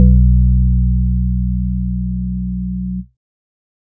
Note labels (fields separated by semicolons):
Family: organ; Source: electronic; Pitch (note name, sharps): B1; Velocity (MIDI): 75; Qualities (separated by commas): dark